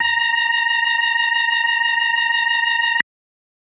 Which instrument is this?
electronic organ